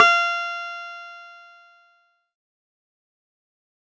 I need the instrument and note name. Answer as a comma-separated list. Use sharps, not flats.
electronic keyboard, F5